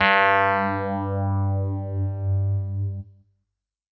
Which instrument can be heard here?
electronic keyboard